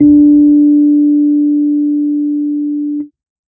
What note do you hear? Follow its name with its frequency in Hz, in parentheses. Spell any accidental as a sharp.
D4 (293.7 Hz)